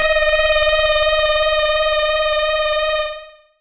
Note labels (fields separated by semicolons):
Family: bass; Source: synthesizer; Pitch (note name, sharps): D#5; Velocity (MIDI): 100; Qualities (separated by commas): bright, distorted, tempo-synced